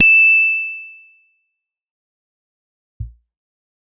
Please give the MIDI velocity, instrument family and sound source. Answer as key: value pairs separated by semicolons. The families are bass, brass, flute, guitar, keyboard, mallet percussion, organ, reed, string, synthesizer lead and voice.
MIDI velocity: 75; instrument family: guitar; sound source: electronic